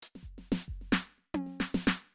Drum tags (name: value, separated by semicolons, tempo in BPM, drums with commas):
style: funk; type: fill; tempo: 112 BPM; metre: 4/4; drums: closed hi-hat, snare, high tom, kick